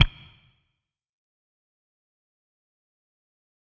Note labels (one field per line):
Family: guitar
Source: electronic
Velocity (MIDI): 100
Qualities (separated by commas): distorted, fast decay, percussive